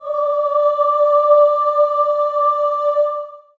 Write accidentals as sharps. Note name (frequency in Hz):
D5 (587.3 Hz)